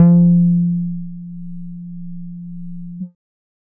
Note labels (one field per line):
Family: bass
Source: synthesizer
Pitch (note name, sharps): F3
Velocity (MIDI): 50